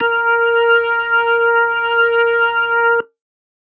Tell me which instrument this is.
electronic organ